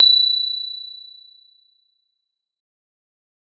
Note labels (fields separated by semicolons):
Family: keyboard; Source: electronic; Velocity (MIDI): 127; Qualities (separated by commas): bright, fast decay